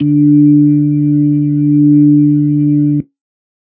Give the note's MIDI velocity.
25